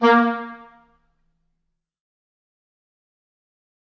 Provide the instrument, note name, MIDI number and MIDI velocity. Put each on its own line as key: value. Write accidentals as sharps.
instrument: acoustic reed instrument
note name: A#3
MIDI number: 58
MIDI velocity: 100